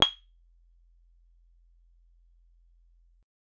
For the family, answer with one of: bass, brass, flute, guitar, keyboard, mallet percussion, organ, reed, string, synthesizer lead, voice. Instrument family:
guitar